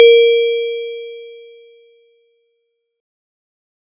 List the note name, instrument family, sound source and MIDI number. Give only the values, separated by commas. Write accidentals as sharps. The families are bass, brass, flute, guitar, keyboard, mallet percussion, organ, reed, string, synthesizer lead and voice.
A#4, mallet percussion, acoustic, 70